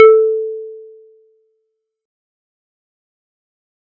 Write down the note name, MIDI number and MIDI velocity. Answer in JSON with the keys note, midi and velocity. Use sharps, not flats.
{"note": "A4", "midi": 69, "velocity": 75}